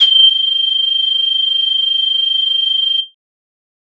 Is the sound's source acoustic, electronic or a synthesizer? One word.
synthesizer